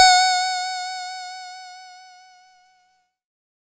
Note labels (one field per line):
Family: keyboard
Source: electronic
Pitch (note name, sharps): F#5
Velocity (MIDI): 25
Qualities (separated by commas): bright